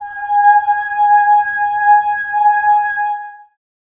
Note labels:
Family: voice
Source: acoustic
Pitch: G#5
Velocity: 75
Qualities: long release, reverb

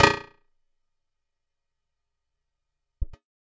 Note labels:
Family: guitar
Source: acoustic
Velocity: 100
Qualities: percussive

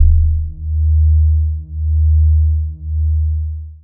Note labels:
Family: bass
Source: synthesizer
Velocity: 25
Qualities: long release

